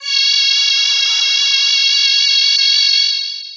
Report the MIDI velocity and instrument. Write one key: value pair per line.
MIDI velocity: 127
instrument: synthesizer voice